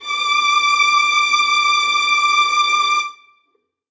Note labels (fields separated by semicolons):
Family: string; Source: acoustic; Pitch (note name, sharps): D6; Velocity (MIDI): 75; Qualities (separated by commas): bright, reverb